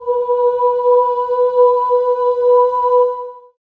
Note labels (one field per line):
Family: voice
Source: acoustic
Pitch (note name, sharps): B4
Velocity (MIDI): 100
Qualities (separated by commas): long release, reverb